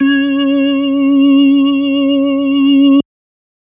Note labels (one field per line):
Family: organ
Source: electronic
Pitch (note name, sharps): C#4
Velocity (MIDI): 50